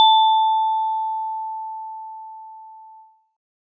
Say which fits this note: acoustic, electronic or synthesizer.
acoustic